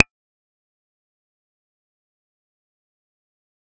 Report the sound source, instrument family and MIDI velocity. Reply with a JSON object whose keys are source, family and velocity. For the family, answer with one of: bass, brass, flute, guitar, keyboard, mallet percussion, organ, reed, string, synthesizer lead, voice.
{"source": "synthesizer", "family": "bass", "velocity": 100}